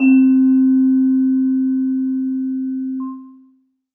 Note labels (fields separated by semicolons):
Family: mallet percussion; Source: acoustic; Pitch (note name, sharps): C4; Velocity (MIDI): 25; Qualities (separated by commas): reverb